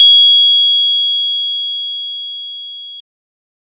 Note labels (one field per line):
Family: organ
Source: electronic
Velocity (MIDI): 75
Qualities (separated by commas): bright